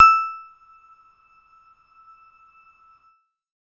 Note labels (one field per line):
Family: keyboard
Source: electronic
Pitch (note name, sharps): E6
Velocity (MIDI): 127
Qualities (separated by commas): percussive, reverb